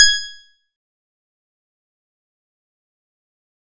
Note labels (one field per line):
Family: guitar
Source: acoustic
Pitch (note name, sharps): G#6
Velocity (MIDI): 25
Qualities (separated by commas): bright, distorted, fast decay, percussive